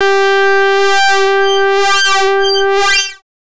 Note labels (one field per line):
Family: bass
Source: synthesizer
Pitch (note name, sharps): G4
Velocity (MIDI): 75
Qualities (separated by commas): distorted, non-linear envelope